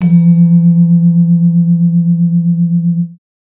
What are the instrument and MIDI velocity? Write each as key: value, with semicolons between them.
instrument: acoustic mallet percussion instrument; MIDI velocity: 75